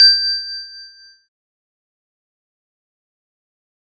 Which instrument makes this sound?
electronic keyboard